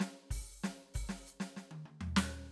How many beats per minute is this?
95 BPM